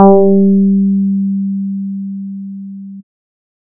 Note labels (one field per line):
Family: bass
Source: synthesizer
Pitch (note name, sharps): G3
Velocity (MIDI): 75